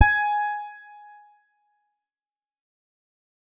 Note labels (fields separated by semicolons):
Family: guitar; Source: electronic; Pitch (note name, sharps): G#5; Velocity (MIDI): 25; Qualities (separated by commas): distorted, fast decay